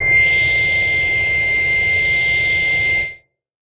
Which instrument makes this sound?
synthesizer bass